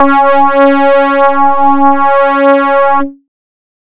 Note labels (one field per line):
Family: bass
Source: synthesizer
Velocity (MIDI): 75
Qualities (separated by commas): distorted